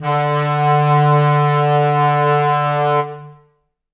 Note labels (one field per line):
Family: reed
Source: acoustic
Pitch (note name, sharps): D3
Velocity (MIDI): 127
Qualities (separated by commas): reverb